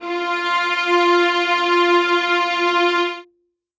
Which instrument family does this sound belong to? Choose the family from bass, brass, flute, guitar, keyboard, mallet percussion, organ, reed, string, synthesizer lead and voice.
string